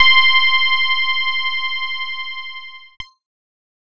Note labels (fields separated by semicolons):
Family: keyboard; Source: electronic; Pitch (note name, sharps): C6; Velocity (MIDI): 100; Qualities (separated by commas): bright, distorted